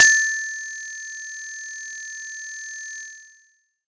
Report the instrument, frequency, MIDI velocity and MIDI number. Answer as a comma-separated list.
acoustic mallet percussion instrument, 1760 Hz, 75, 93